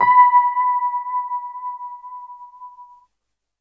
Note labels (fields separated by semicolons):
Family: keyboard; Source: electronic; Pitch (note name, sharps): B5; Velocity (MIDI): 75